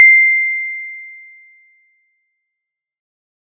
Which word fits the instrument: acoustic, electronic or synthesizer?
electronic